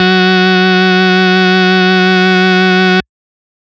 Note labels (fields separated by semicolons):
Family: organ; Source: electronic; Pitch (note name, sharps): F#3; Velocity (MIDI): 75; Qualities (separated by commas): distorted